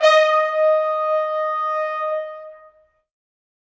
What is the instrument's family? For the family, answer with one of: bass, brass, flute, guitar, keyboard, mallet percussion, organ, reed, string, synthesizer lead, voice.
brass